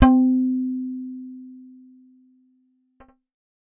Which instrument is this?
synthesizer bass